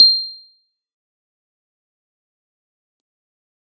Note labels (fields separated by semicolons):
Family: keyboard; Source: electronic; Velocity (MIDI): 25; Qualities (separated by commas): bright, fast decay, percussive